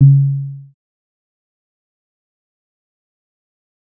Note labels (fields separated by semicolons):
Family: bass; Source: synthesizer; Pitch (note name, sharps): C#3; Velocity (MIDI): 25; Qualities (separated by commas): dark, fast decay, percussive